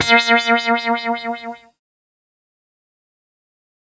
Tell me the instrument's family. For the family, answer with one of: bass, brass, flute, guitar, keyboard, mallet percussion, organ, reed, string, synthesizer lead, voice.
keyboard